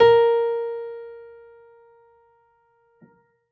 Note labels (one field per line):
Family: keyboard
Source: acoustic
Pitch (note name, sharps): A#4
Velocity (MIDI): 100